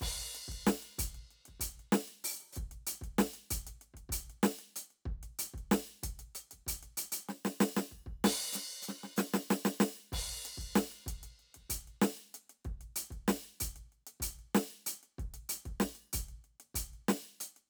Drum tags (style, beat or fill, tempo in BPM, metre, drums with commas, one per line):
rock
beat
95 BPM
4/4
crash, closed hi-hat, open hi-hat, hi-hat pedal, snare, kick